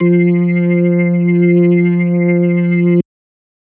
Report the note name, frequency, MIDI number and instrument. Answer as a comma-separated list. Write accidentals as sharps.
F3, 174.6 Hz, 53, electronic organ